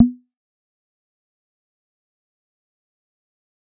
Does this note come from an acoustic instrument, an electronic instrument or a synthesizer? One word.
synthesizer